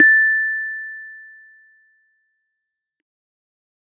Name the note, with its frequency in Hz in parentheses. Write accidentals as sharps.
A6 (1760 Hz)